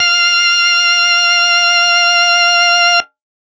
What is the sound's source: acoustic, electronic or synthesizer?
electronic